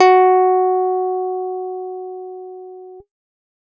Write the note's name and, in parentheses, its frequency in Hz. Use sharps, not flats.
F#4 (370 Hz)